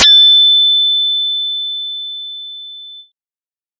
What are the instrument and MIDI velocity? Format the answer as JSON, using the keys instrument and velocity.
{"instrument": "synthesizer bass", "velocity": 75}